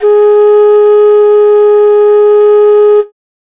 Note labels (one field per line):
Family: flute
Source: acoustic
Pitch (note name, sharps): G#4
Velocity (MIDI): 100